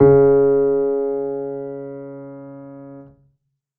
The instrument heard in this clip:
acoustic keyboard